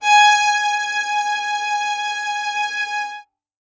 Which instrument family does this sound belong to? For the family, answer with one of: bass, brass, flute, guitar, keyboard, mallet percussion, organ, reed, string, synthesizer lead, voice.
string